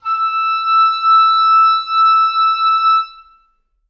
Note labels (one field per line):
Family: reed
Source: acoustic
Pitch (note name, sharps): E6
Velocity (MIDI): 75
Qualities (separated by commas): reverb